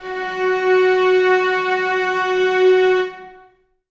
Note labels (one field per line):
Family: string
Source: acoustic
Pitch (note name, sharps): F#4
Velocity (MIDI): 25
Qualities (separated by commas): reverb